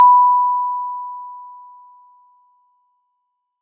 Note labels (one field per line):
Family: mallet percussion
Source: acoustic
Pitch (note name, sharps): B5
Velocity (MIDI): 75